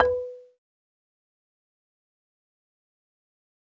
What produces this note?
acoustic mallet percussion instrument